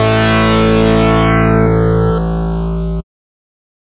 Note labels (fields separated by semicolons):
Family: bass; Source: synthesizer; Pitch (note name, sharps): A1; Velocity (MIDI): 127; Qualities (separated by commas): bright, distorted